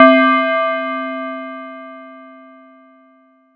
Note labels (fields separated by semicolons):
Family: mallet percussion; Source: acoustic; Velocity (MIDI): 75; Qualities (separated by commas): multiphonic